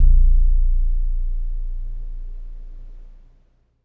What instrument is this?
electronic guitar